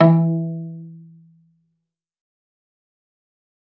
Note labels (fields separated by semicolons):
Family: string; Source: acoustic; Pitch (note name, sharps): E3; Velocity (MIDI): 25; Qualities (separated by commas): dark, fast decay, reverb